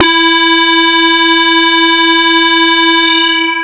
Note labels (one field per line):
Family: bass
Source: synthesizer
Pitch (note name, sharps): E4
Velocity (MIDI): 75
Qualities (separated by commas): long release